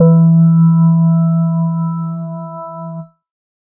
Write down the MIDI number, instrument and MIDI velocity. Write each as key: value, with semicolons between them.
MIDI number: 52; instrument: electronic organ; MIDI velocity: 100